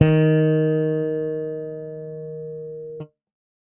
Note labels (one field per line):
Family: bass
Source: electronic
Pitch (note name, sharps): D#3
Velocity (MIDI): 127